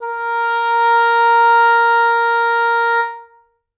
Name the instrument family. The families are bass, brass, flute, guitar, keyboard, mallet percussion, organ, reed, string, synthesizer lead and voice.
reed